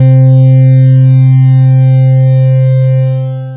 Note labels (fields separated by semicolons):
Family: bass; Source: synthesizer; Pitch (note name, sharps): C3; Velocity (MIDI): 127; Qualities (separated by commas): bright, distorted, long release